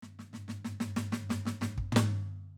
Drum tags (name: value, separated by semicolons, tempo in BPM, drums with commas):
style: funk rock; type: fill; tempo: 92 BPM; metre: 4/4; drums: snare, floor tom, kick